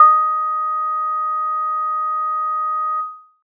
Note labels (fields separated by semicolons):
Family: keyboard; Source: electronic; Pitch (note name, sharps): D#6; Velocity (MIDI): 75